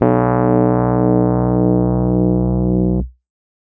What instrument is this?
electronic keyboard